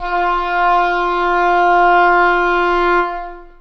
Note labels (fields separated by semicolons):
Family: reed; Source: acoustic; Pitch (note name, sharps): F4; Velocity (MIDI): 25; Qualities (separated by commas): long release, reverb